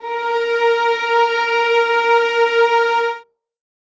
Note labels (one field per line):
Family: string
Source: acoustic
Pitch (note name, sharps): A#4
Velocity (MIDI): 75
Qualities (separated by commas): reverb